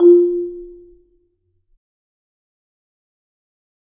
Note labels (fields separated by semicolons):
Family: mallet percussion; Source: acoustic; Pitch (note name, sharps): F4; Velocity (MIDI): 25; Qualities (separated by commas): dark, fast decay, reverb